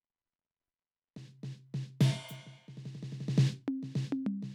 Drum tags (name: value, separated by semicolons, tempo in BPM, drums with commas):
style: soul; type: fill; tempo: 105 BPM; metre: 4/4; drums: ride, hi-hat pedal, snare, high tom, mid tom, floor tom